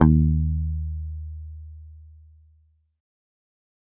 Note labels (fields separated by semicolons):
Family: guitar; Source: electronic; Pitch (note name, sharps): D#2; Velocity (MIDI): 75